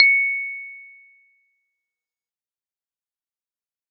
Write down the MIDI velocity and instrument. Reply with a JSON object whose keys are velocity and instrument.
{"velocity": 127, "instrument": "electronic keyboard"}